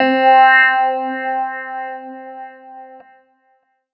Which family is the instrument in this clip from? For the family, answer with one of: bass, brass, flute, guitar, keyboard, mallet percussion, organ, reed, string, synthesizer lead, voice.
keyboard